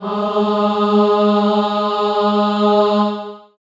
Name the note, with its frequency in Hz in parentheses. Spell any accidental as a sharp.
G#3 (207.7 Hz)